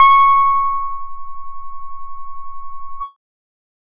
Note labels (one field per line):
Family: bass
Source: synthesizer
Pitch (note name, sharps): C#6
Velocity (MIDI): 25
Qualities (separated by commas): distorted, multiphonic, tempo-synced